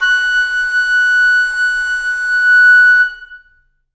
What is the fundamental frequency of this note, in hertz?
1480 Hz